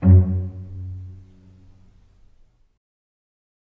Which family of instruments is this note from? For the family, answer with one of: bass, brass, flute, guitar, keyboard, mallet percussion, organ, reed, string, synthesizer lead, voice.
string